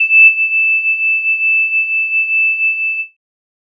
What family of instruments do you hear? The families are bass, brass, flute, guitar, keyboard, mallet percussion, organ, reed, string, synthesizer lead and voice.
flute